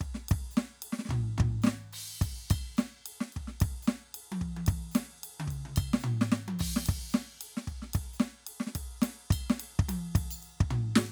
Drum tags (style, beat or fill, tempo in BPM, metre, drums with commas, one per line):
swing
beat
110 BPM
4/4
crash, ride, ride bell, percussion, snare, high tom, mid tom, floor tom, kick